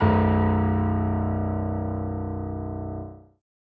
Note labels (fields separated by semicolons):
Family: keyboard; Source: acoustic; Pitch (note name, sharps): B0; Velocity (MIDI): 100